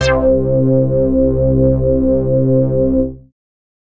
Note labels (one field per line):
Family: bass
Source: synthesizer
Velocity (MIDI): 75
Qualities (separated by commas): distorted